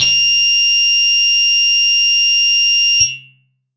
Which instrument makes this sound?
electronic guitar